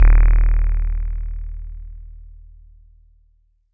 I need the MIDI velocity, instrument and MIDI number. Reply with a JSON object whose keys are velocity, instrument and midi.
{"velocity": 127, "instrument": "synthesizer bass", "midi": 27}